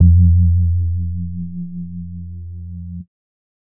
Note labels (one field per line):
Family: bass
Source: synthesizer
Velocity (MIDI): 25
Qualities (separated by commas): dark, distorted